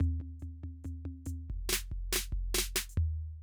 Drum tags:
half-time rock, fill, 140 BPM, 4/4, hi-hat pedal, snare, high tom, floor tom, kick

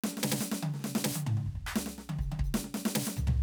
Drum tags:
hip-hop, fill, 70 BPM, 4/4, hi-hat pedal, percussion, snare, high tom, mid tom, floor tom, kick

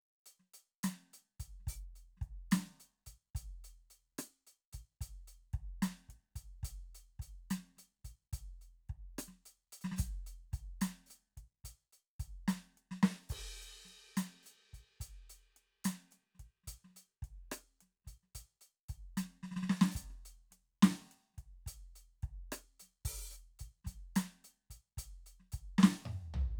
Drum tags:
blues shuffle, beat, 72 BPM, 4/4, crash, closed hi-hat, open hi-hat, hi-hat pedal, snare, cross-stick, mid tom, floor tom, kick

